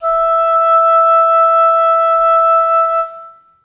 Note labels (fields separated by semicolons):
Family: reed; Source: acoustic; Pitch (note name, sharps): E5; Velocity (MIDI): 25; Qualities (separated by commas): reverb